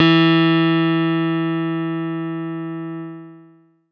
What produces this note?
electronic keyboard